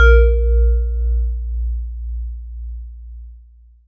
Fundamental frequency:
58.27 Hz